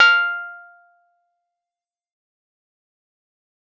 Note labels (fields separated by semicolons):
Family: keyboard; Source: electronic; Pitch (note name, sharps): F6; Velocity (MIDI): 127; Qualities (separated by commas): fast decay, percussive